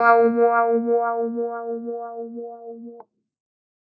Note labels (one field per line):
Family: keyboard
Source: electronic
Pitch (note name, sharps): A#3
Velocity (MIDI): 25